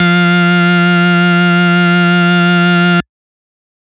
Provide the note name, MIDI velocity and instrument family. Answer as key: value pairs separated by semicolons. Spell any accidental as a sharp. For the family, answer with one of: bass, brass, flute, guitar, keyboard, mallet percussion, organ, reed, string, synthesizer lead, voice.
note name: F3; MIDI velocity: 100; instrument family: organ